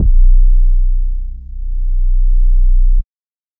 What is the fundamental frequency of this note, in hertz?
30.87 Hz